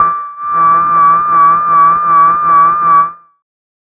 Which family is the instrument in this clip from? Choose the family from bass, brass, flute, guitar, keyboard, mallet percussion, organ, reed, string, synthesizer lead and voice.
bass